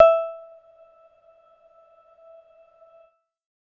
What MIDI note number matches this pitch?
76